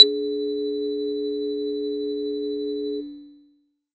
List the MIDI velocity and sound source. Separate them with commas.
25, synthesizer